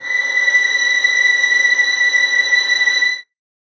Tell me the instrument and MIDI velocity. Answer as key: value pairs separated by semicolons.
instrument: acoustic string instrument; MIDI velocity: 25